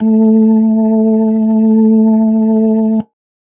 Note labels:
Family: organ; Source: electronic; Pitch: A3; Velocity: 25; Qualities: dark

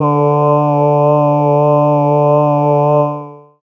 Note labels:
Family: voice; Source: synthesizer; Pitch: D3; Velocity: 100; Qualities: long release

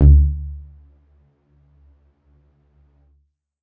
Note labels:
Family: keyboard; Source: electronic; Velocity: 100; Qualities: dark, percussive, reverb

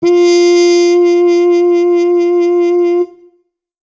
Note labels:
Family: brass; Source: acoustic; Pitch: F4; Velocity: 75

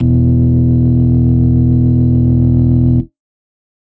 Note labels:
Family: organ; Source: electronic; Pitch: E1; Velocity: 100; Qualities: distorted

